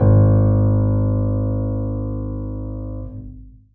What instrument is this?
acoustic keyboard